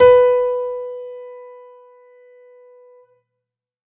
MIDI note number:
71